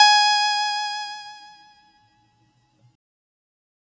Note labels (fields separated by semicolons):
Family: keyboard; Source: synthesizer; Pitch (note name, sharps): G#5; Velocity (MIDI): 25; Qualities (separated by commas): bright